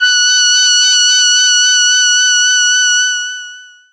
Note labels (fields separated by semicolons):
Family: voice; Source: synthesizer; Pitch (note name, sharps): F#6; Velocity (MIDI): 75; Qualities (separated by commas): long release